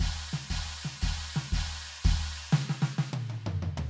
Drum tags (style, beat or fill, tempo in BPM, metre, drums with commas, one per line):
rock
beat
120 BPM
4/4
crash, snare, high tom, mid tom, floor tom, kick